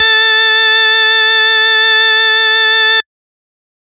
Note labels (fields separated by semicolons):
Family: organ; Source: electronic; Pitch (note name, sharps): A4; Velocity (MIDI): 100; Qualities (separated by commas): distorted